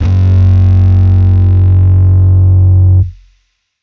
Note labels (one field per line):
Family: bass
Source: electronic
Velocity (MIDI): 50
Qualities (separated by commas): bright, distorted